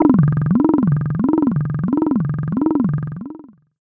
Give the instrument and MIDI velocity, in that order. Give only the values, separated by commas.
synthesizer voice, 100